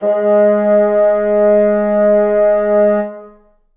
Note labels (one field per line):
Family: reed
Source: acoustic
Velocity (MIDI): 100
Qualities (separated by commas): reverb